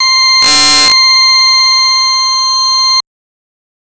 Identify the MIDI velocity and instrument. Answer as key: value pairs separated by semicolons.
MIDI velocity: 127; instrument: electronic organ